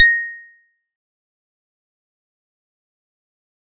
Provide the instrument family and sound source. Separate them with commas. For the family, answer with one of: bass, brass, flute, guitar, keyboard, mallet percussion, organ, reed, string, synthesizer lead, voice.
mallet percussion, acoustic